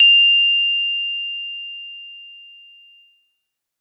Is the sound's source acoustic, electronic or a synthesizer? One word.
acoustic